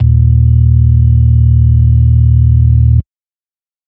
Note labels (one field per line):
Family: organ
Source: electronic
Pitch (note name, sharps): D#1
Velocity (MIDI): 127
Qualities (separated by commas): dark